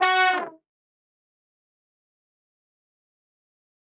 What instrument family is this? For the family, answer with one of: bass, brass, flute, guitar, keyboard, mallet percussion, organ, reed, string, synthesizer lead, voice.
brass